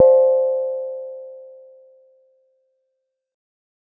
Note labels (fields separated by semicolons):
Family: mallet percussion; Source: acoustic; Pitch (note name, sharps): C5; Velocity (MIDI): 50; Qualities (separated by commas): reverb